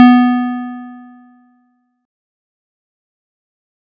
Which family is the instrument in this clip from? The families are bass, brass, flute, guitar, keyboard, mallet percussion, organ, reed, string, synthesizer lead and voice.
keyboard